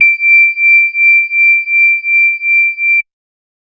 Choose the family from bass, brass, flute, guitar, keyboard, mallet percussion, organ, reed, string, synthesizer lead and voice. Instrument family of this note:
organ